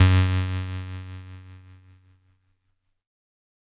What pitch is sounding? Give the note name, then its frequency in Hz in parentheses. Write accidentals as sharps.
F#2 (92.5 Hz)